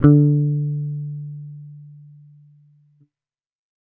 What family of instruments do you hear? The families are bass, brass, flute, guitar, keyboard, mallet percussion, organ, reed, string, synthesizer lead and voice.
bass